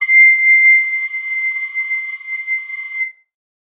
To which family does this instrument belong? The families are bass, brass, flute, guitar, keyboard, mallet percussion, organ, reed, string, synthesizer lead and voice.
flute